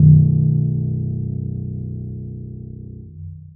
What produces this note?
acoustic keyboard